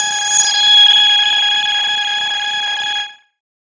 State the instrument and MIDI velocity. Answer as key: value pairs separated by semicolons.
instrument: synthesizer bass; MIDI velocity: 75